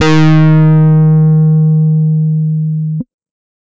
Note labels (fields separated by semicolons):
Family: guitar; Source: electronic; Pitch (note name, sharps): D#3; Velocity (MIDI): 75; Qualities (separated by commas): bright, distorted